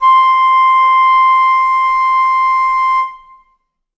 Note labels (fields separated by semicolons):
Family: flute; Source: acoustic; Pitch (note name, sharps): C6; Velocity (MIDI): 50; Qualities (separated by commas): reverb